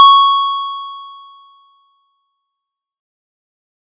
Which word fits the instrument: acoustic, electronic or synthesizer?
electronic